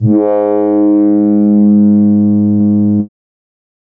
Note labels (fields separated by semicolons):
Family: keyboard; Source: synthesizer; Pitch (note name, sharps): G#2; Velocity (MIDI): 75